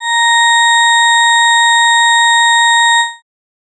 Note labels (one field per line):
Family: organ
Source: electronic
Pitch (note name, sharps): A#5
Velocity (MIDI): 50